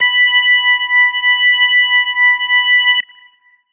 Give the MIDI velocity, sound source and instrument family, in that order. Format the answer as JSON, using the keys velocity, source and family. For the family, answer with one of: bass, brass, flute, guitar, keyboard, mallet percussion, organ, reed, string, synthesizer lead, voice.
{"velocity": 127, "source": "electronic", "family": "organ"}